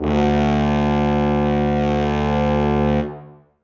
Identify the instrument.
acoustic brass instrument